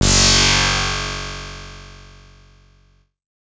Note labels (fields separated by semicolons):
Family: bass; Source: synthesizer; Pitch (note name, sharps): F#1; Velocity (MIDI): 50; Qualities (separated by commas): bright, distorted